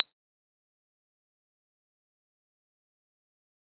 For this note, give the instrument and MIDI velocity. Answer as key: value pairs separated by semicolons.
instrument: synthesizer guitar; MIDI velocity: 25